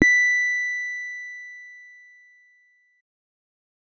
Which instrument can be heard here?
electronic keyboard